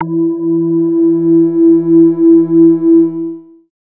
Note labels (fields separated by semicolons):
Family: bass; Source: synthesizer; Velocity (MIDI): 25; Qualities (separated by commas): long release, multiphonic